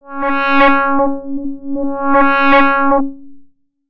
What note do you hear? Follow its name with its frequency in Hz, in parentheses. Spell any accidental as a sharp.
C#4 (277.2 Hz)